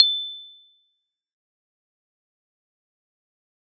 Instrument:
electronic keyboard